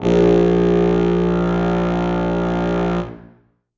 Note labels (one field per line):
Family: brass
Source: acoustic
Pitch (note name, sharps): A#1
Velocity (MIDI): 127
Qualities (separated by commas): bright, reverb